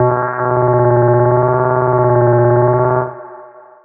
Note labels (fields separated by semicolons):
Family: bass; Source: synthesizer; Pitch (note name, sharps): B2; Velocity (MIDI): 50; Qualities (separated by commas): long release, reverb